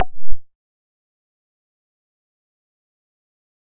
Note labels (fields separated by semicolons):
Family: bass; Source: synthesizer; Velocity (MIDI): 25; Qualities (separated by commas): fast decay, percussive